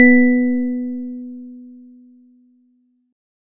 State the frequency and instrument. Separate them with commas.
246.9 Hz, electronic organ